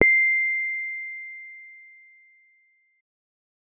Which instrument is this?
electronic keyboard